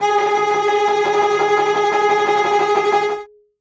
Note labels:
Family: string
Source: acoustic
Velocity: 127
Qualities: bright, non-linear envelope, reverb

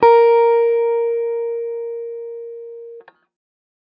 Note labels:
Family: guitar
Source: electronic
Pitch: A#4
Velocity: 100

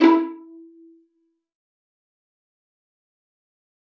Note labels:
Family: string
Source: acoustic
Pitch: E4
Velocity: 25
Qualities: bright, fast decay, percussive, reverb

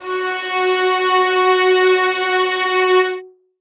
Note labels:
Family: string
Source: acoustic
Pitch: F#4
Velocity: 50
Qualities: reverb

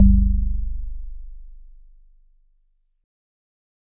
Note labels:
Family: organ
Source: electronic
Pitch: G0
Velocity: 25

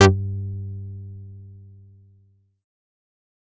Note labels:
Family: bass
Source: synthesizer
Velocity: 127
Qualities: distorted, fast decay

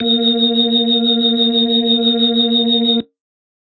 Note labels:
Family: organ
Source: electronic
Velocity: 50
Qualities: bright

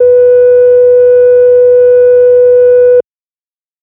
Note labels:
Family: organ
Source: electronic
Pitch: B4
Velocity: 127

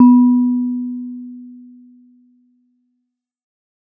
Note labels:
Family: mallet percussion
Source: acoustic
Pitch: B3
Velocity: 25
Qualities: dark

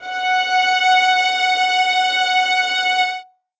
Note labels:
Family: string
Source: acoustic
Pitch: F#5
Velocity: 75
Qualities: reverb

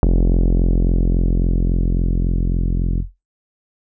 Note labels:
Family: keyboard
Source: electronic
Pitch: F1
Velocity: 100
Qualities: distorted

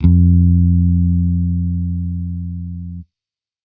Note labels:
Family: bass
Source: electronic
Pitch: F2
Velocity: 25

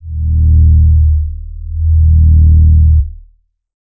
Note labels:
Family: bass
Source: synthesizer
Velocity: 50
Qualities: distorted, tempo-synced

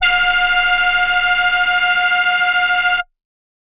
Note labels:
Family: voice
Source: synthesizer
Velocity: 50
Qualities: multiphonic

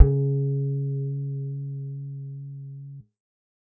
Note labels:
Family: bass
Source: synthesizer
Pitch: C#3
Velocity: 25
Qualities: dark, reverb

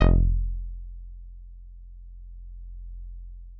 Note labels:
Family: guitar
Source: synthesizer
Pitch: F1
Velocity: 127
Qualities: long release

